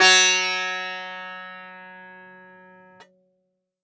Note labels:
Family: guitar; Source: acoustic; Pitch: F#3; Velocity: 50; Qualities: bright, multiphonic, reverb

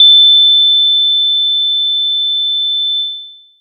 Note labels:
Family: mallet percussion; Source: acoustic; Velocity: 75; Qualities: bright, long release

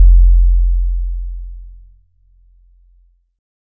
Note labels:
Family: keyboard; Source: electronic; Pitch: F1; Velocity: 25

